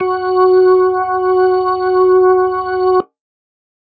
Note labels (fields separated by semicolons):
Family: organ; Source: electronic; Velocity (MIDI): 25